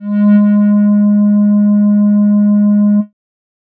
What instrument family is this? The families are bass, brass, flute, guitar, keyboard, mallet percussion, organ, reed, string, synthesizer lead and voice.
bass